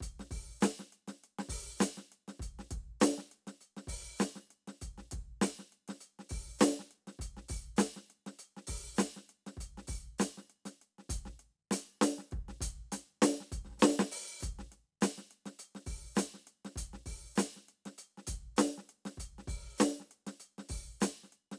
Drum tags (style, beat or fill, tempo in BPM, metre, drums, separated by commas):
funk, beat, 100 BPM, 4/4, closed hi-hat, open hi-hat, hi-hat pedal, snare, kick